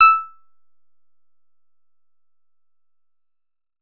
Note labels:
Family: guitar; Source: synthesizer; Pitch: E6; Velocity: 75; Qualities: percussive

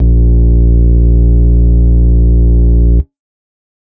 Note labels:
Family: organ; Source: electronic; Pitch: A#1; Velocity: 25; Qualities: distorted

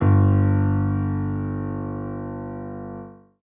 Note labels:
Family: keyboard; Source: acoustic; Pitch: G1; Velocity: 75

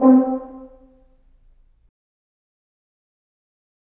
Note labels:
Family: brass; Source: acoustic; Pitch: C4; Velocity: 25; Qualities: dark, fast decay, percussive, reverb

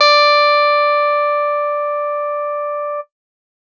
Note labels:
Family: guitar; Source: electronic; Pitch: D5; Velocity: 100

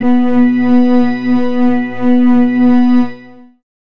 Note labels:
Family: organ; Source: electronic; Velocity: 100; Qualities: long release, reverb

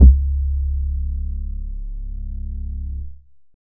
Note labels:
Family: bass; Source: synthesizer; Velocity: 25; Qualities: distorted

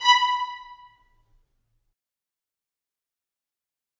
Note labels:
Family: string; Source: acoustic; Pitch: B5; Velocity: 127; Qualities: fast decay, reverb

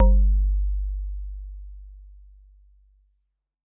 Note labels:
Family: mallet percussion; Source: acoustic; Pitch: G1; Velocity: 75

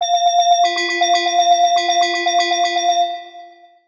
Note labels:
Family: mallet percussion; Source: synthesizer; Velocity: 25; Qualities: long release, multiphonic, tempo-synced

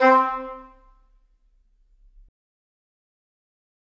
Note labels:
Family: reed; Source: acoustic; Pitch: C4; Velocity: 75; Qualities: fast decay, percussive, reverb

